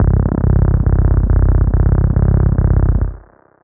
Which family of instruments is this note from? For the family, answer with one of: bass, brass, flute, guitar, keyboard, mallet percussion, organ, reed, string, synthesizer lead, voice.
bass